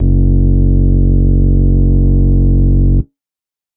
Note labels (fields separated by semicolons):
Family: organ; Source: electronic; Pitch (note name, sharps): F#1; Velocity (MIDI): 127